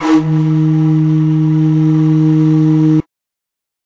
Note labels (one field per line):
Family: flute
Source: acoustic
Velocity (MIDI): 127